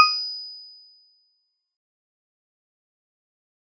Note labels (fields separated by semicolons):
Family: mallet percussion; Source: acoustic; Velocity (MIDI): 100; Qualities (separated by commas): bright, fast decay, percussive